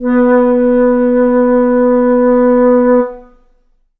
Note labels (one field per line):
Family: flute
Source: acoustic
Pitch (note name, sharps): B3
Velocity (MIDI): 25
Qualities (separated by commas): long release, reverb